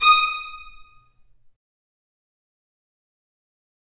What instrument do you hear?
acoustic string instrument